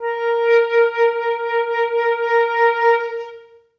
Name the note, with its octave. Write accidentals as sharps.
A#4